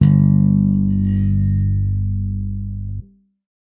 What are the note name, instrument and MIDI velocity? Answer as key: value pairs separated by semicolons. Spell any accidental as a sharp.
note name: G1; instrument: electronic bass; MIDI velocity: 127